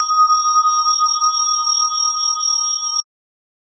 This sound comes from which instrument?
electronic mallet percussion instrument